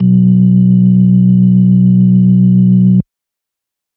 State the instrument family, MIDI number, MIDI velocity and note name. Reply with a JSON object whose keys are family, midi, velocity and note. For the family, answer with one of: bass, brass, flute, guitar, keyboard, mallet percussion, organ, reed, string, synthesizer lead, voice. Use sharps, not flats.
{"family": "organ", "midi": 35, "velocity": 100, "note": "B1"}